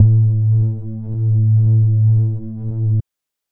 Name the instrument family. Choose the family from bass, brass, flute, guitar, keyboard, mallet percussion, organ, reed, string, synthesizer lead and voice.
bass